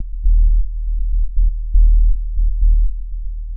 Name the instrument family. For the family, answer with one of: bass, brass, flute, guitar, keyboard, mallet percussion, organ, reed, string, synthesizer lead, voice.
synthesizer lead